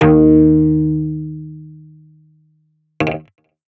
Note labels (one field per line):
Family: guitar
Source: electronic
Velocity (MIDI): 75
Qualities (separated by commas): distorted